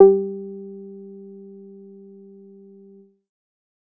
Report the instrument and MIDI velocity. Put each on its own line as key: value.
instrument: synthesizer bass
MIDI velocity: 25